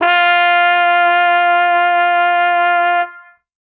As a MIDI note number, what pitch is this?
65